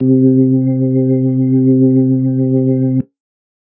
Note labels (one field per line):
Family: organ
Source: electronic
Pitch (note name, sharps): C3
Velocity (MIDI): 50